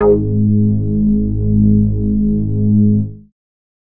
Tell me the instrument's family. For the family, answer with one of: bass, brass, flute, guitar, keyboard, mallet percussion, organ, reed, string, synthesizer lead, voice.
bass